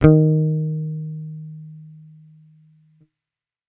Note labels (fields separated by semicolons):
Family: bass; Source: electronic; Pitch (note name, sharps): D#3; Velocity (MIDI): 50